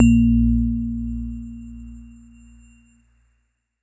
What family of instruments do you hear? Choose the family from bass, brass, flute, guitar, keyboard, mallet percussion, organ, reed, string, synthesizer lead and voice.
keyboard